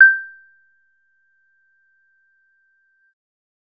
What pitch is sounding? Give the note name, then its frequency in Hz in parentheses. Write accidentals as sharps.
G6 (1568 Hz)